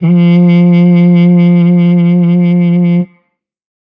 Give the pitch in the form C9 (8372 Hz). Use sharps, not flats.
F3 (174.6 Hz)